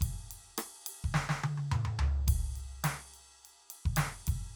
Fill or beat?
beat